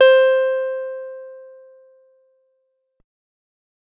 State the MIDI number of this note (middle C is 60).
72